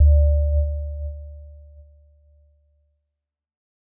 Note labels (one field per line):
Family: keyboard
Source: electronic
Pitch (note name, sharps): D2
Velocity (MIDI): 25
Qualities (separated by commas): dark